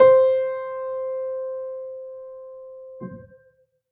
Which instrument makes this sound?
acoustic keyboard